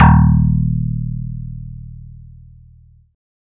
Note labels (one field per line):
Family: bass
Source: synthesizer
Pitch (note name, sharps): D#1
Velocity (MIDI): 50